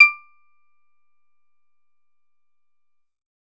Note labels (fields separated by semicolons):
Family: bass; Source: synthesizer; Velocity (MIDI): 75; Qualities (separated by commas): percussive